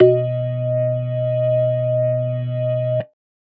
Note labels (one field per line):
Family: organ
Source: electronic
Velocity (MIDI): 50